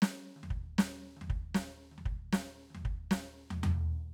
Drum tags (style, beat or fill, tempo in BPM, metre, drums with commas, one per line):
jazz-funk
fill
116 BPM
4/4
snare, high tom, floor tom, kick